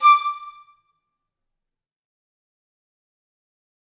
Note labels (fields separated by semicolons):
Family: reed; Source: acoustic; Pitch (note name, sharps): D6; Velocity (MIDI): 75; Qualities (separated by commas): fast decay, percussive, reverb